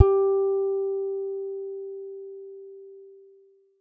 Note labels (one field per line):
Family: guitar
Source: acoustic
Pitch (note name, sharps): G4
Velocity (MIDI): 50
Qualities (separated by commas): dark